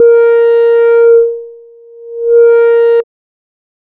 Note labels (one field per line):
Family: bass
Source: synthesizer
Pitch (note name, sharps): A#4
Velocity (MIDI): 127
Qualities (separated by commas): distorted